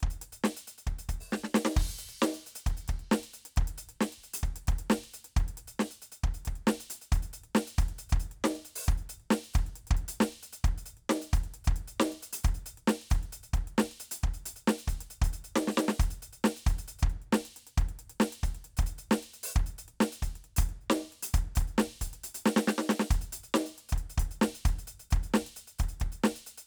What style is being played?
rock